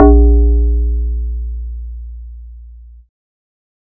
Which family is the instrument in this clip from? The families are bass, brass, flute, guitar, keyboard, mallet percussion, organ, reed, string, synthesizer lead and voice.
bass